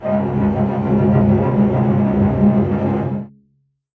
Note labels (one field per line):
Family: string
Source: acoustic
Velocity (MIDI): 25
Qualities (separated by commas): non-linear envelope, reverb